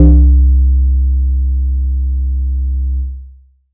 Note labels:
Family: mallet percussion; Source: acoustic; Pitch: C2; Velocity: 100; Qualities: long release

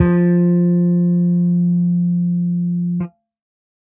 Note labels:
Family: bass; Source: electronic; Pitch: F3; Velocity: 127

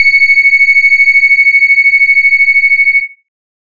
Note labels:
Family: bass; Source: synthesizer; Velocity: 25; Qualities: distorted

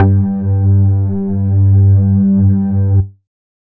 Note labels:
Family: bass; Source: synthesizer; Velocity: 50

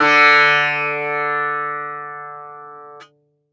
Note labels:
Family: guitar; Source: acoustic; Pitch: D3; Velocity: 127; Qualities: bright, multiphonic, reverb

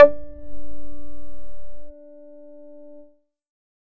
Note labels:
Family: bass; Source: synthesizer; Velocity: 50; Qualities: distorted

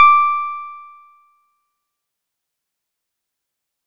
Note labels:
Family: guitar; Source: synthesizer; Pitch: D6; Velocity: 50; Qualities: bright, fast decay

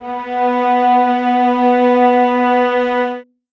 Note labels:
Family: string; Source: acoustic; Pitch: B3; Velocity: 75; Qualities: reverb

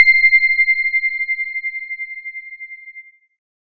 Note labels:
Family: keyboard; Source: electronic; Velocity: 25

